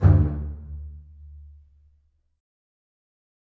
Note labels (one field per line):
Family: string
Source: acoustic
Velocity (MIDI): 100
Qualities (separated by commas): fast decay, reverb